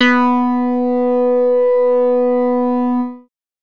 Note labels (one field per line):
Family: bass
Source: synthesizer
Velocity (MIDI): 50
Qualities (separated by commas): distorted